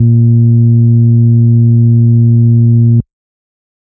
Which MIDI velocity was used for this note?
127